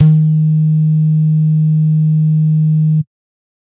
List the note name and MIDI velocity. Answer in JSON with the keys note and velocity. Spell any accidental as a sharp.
{"note": "D#3", "velocity": 127}